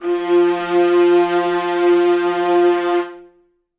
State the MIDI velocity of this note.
75